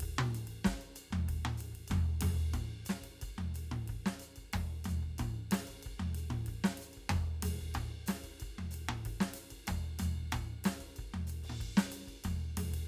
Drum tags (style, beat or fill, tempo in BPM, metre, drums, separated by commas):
samba, beat, 93 BPM, 4/4, ride, ride bell, hi-hat pedal, snare, mid tom, floor tom, kick